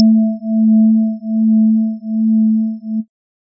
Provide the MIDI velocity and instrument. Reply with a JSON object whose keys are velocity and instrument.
{"velocity": 75, "instrument": "electronic organ"}